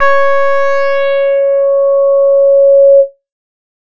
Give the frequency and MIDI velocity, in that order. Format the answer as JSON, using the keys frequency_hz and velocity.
{"frequency_hz": 554.4, "velocity": 75}